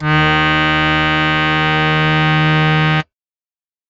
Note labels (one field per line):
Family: keyboard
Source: acoustic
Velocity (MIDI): 100